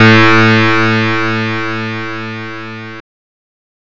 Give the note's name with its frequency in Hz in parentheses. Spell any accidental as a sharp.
A2 (110 Hz)